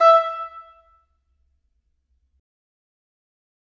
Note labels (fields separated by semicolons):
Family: reed; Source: acoustic; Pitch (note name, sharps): E5; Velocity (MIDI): 100; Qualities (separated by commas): fast decay, percussive, reverb